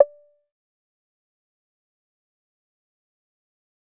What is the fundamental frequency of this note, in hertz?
587.3 Hz